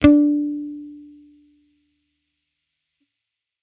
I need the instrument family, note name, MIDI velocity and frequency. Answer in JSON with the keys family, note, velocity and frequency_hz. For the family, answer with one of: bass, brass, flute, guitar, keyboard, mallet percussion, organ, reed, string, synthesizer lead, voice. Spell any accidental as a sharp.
{"family": "bass", "note": "D4", "velocity": 50, "frequency_hz": 293.7}